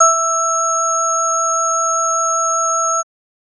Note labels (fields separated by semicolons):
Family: organ; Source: electronic; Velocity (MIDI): 50; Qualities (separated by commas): multiphonic